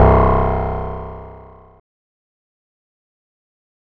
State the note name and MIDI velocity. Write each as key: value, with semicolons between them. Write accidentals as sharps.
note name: C1; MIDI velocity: 100